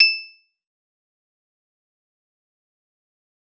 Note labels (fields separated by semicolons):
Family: mallet percussion; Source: acoustic; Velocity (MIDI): 25; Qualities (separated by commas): bright, fast decay, percussive